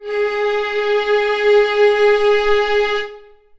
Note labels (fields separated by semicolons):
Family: string; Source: acoustic; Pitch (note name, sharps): G#4; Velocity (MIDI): 25; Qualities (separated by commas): long release, reverb